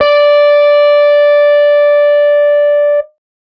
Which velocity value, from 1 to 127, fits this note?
100